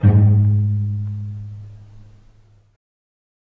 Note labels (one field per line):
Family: string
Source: acoustic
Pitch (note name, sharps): G#2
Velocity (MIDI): 25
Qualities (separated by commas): dark, reverb